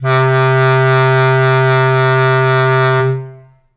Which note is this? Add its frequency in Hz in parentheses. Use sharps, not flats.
C3 (130.8 Hz)